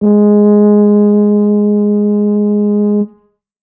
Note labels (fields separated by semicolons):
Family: brass; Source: acoustic; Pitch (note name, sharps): G#3; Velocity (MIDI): 50; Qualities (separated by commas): dark